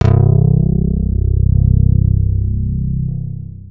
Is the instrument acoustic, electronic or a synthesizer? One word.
electronic